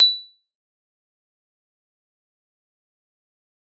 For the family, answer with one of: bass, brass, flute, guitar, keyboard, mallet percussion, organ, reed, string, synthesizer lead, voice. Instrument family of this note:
mallet percussion